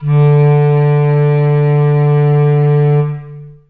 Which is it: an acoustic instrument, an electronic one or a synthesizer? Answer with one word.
acoustic